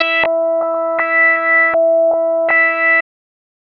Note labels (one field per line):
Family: bass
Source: synthesizer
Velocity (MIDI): 75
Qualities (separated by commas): tempo-synced